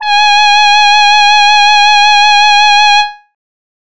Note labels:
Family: voice; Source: synthesizer; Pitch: G#5; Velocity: 100; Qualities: distorted

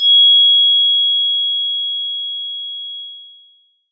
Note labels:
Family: mallet percussion; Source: electronic; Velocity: 100; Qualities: bright, multiphonic

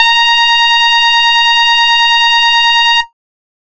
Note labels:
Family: bass; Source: synthesizer; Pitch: A#5; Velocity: 127; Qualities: bright, distorted, multiphonic, tempo-synced

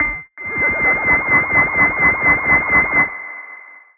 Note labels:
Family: bass; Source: synthesizer; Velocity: 25; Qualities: long release, reverb

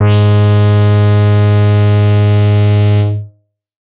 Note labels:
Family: bass; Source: synthesizer; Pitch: G#2; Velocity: 100; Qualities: distorted

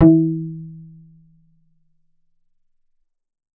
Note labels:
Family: bass; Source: synthesizer; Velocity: 75; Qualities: dark, reverb

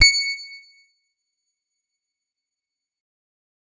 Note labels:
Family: guitar; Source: electronic; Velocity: 100; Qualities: bright, fast decay, percussive

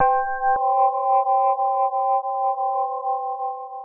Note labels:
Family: mallet percussion; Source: synthesizer; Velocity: 127; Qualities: long release, multiphonic

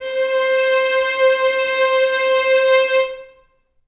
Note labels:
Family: string; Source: acoustic; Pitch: C5; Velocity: 25; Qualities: reverb

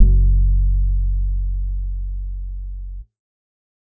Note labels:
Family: bass; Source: synthesizer; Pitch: F#1; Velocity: 25; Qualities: dark, reverb

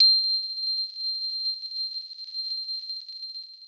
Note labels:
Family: guitar; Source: electronic; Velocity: 75; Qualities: bright, long release

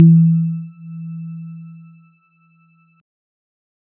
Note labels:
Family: keyboard; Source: electronic; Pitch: E3; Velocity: 50; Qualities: dark

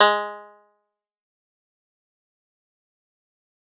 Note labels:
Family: guitar; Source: acoustic; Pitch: G#3; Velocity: 75; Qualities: bright, fast decay, percussive

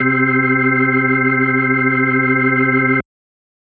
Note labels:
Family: organ; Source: electronic; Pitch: C3; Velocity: 25

